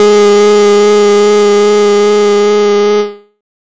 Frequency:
207.7 Hz